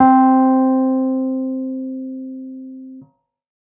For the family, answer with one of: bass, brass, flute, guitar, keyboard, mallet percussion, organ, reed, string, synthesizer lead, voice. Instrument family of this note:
keyboard